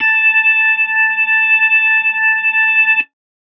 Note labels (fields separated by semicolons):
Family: organ; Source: electronic; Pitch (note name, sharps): A5; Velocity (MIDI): 25